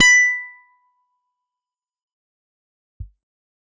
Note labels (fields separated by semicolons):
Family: guitar; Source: electronic; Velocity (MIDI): 127; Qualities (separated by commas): bright, distorted, fast decay, percussive